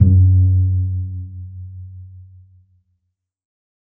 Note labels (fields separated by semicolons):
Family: string; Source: acoustic; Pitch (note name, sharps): F#2; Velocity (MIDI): 25; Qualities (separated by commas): dark, reverb